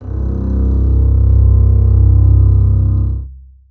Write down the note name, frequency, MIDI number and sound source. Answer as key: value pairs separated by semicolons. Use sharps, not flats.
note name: C1; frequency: 32.7 Hz; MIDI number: 24; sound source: acoustic